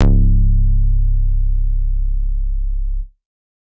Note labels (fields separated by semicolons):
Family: bass; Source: synthesizer; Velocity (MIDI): 75; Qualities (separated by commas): dark